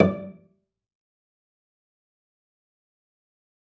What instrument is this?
acoustic string instrument